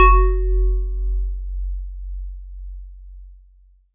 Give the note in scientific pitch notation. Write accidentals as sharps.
F#1